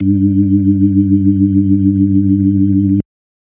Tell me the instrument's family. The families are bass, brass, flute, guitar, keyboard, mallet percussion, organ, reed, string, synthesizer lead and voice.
organ